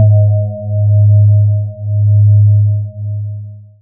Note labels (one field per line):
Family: voice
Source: synthesizer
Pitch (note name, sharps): G#2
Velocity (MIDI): 25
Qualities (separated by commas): dark, long release